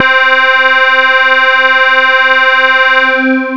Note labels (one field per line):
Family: bass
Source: synthesizer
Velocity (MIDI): 100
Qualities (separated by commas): bright, distorted, long release